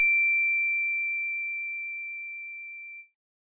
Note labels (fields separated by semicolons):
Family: organ; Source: electronic; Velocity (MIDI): 100; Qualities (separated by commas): bright